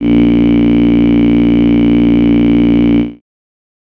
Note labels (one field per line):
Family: voice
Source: synthesizer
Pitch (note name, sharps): A#1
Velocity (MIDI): 50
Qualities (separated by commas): bright